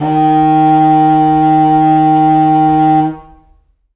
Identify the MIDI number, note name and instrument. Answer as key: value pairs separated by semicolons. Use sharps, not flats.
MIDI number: 51; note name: D#3; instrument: acoustic reed instrument